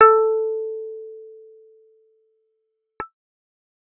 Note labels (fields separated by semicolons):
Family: bass; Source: synthesizer; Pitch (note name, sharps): A4; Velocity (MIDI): 75